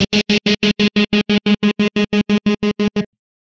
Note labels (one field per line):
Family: guitar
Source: electronic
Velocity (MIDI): 127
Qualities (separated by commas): bright, distorted, tempo-synced